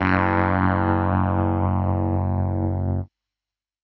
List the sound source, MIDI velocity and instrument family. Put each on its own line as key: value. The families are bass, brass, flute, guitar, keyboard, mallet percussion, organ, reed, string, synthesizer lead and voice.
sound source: electronic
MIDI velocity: 127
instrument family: keyboard